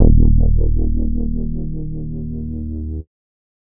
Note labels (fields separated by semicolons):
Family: bass; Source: synthesizer; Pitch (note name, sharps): D#1; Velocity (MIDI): 50; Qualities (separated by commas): dark, distorted